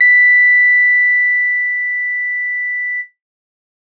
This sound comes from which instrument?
electronic guitar